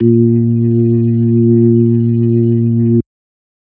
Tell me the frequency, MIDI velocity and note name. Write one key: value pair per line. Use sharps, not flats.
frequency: 116.5 Hz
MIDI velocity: 25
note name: A#2